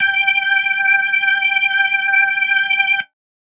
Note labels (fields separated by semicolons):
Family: organ; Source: electronic; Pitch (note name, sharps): G5; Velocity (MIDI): 100